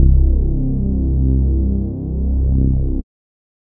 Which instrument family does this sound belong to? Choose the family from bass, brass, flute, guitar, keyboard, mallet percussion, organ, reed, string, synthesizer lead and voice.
bass